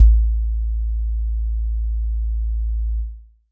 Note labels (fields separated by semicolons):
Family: keyboard; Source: electronic; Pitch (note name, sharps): A1; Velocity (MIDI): 25; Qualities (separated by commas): dark